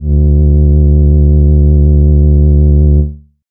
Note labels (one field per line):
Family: voice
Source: synthesizer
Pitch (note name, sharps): D2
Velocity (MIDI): 25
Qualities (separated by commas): dark